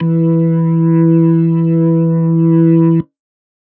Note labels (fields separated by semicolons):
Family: organ; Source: electronic; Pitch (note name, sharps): E3; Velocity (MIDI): 50